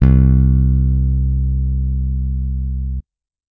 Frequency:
65.41 Hz